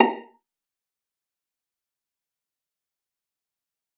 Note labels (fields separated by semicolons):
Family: string; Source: acoustic; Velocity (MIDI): 25; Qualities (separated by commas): fast decay, percussive, reverb